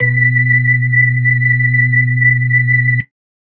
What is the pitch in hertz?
123.5 Hz